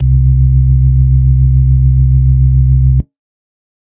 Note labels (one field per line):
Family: organ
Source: electronic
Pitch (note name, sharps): C2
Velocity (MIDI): 25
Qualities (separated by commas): dark